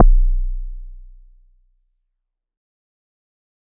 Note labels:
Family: mallet percussion; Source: acoustic; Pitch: B0; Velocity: 75; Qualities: fast decay

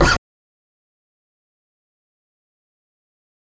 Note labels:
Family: bass; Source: electronic; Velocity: 25; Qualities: fast decay, percussive, reverb

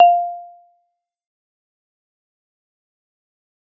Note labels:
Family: mallet percussion; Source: acoustic; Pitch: F5; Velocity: 75; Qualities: fast decay, percussive

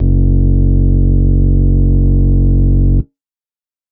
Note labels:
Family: organ; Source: electronic; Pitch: F#1; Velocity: 25

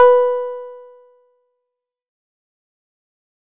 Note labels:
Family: guitar; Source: synthesizer; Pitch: B4; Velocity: 100; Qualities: dark, fast decay

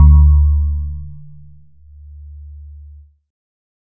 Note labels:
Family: keyboard; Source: electronic; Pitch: D2; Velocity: 75

